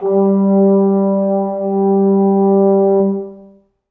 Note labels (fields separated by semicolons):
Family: brass; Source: acoustic; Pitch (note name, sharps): G3; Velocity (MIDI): 50; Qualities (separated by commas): dark, long release, reverb